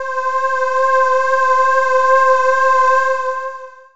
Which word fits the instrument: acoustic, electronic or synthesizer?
synthesizer